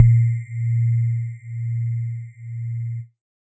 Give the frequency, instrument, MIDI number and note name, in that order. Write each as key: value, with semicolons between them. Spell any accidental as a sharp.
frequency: 116.5 Hz; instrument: synthesizer lead; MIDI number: 46; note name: A#2